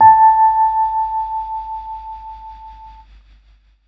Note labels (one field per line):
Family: keyboard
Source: electronic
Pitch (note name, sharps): A5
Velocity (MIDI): 25